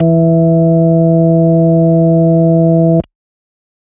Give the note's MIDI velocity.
75